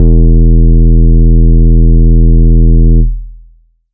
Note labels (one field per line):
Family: bass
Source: synthesizer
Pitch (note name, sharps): E1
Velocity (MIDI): 75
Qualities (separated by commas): long release